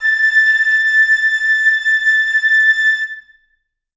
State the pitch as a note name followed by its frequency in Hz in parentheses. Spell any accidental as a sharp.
A6 (1760 Hz)